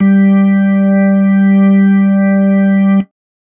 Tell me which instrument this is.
electronic organ